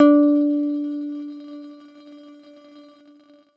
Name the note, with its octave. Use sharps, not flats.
D4